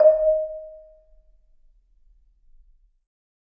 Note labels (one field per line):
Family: mallet percussion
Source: acoustic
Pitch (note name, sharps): D#5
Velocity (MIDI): 75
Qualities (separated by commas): reverb